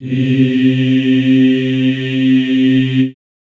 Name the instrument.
acoustic voice